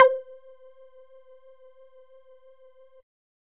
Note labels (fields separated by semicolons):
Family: bass; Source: synthesizer; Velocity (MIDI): 50; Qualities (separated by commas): percussive